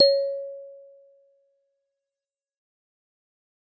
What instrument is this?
acoustic mallet percussion instrument